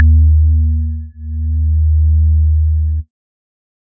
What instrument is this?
electronic organ